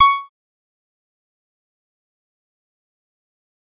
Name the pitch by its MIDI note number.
85